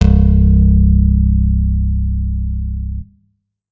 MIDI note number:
24